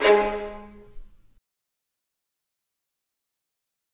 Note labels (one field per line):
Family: string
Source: acoustic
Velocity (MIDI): 75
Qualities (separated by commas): fast decay, reverb